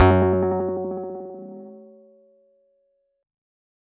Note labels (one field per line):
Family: guitar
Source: electronic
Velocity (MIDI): 100